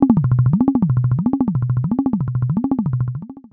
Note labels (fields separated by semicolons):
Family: voice; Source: synthesizer; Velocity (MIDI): 100; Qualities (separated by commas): long release, non-linear envelope, tempo-synced